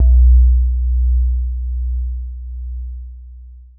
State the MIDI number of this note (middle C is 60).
35